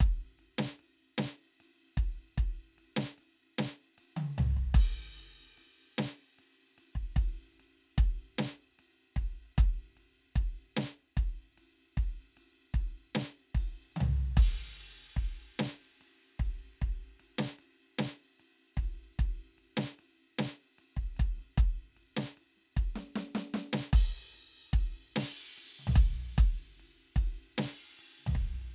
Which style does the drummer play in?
rock